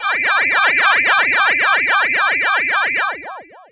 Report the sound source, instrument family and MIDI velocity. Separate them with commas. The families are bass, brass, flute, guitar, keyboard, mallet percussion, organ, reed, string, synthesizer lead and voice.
synthesizer, voice, 50